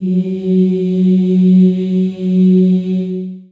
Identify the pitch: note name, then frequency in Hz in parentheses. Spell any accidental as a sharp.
F#3 (185 Hz)